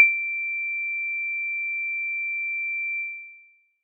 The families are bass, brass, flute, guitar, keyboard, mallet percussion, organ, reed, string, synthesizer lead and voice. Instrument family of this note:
mallet percussion